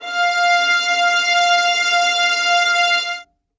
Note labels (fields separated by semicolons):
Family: string; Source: acoustic; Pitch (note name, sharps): F5; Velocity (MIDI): 100; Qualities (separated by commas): reverb